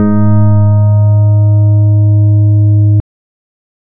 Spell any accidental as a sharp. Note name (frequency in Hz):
G#2 (103.8 Hz)